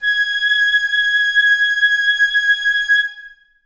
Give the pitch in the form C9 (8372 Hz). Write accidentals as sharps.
G#6 (1661 Hz)